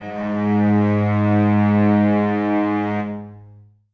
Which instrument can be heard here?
acoustic string instrument